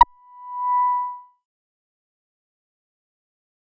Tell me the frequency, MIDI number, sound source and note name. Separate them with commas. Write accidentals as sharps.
987.8 Hz, 83, synthesizer, B5